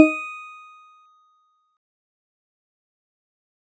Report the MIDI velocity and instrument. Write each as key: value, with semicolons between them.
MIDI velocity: 25; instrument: acoustic mallet percussion instrument